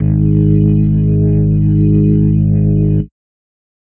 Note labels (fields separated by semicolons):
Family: organ; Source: electronic; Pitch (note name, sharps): G#1; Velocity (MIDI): 50; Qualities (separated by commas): dark, distorted